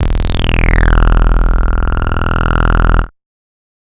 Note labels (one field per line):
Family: bass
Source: synthesizer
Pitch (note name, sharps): E0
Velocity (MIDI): 127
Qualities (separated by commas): bright, distorted, multiphonic